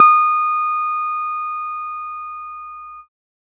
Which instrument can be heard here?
electronic keyboard